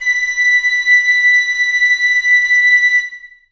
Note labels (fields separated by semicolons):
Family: reed; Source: acoustic; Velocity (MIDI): 100; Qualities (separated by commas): reverb